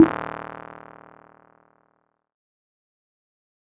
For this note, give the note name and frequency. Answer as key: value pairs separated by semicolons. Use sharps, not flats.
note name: D#1; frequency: 38.89 Hz